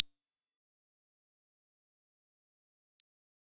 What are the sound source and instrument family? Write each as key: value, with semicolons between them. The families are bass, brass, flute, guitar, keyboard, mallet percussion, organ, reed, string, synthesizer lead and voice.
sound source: electronic; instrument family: keyboard